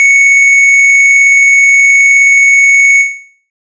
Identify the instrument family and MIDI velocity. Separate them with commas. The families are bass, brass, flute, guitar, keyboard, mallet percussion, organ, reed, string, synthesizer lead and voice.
bass, 75